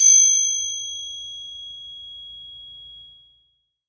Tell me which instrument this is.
acoustic mallet percussion instrument